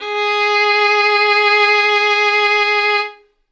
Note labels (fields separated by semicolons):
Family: string; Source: acoustic; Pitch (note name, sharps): G#4; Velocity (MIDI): 25; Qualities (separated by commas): bright